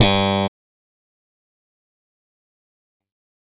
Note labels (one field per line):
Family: bass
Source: electronic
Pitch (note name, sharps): G2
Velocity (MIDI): 75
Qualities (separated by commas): fast decay